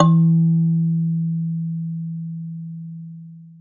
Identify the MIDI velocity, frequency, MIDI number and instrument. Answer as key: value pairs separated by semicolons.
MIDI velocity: 50; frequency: 164.8 Hz; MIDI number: 52; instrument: acoustic mallet percussion instrument